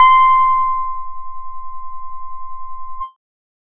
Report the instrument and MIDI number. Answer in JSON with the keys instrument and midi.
{"instrument": "synthesizer bass", "midi": 84}